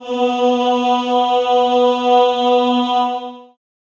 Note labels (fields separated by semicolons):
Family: voice; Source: acoustic; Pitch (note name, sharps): B3; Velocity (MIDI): 100; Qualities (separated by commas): long release, reverb